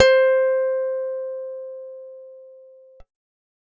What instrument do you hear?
acoustic guitar